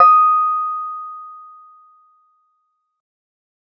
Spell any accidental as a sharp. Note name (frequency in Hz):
D#6 (1245 Hz)